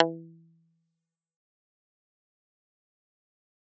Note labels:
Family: guitar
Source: electronic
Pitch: E3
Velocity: 127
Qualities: fast decay, percussive

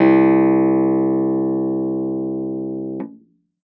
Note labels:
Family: keyboard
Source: electronic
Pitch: C2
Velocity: 25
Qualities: distorted

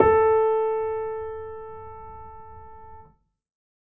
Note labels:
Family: keyboard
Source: acoustic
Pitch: A4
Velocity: 50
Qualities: reverb

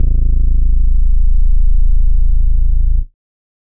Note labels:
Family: bass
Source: synthesizer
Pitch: A0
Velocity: 75

